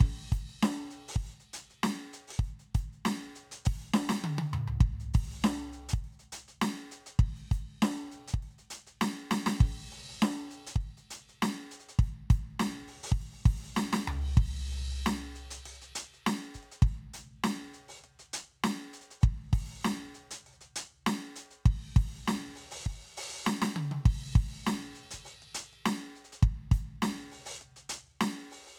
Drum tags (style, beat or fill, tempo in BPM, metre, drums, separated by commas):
rock, beat, 100 BPM, 4/4, crash, closed hi-hat, open hi-hat, hi-hat pedal, snare, high tom, mid tom, floor tom, kick